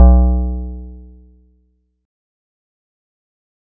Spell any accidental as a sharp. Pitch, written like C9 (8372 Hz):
B1 (61.74 Hz)